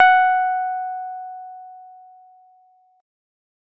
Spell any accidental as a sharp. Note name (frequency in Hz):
F#5 (740 Hz)